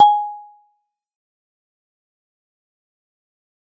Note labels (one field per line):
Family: mallet percussion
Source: acoustic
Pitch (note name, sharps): G#5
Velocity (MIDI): 127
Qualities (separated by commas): fast decay, percussive